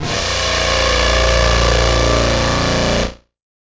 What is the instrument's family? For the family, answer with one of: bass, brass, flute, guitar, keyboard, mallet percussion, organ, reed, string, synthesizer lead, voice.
guitar